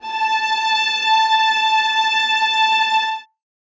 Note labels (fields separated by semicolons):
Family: string; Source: acoustic; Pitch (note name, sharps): A5; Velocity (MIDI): 100; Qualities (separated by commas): reverb